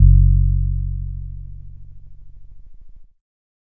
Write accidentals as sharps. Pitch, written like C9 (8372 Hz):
F#1 (46.25 Hz)